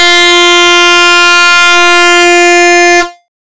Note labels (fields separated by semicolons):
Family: bass; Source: synthesizer; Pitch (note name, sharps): F4; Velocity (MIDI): 100; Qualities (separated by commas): bright, distorted